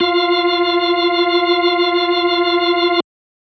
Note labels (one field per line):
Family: organ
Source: electronic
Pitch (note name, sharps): F4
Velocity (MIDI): 100